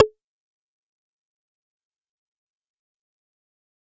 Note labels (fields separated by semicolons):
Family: bass; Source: synthesizer; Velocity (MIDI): 100; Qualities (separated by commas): distorted, fast decay, percussive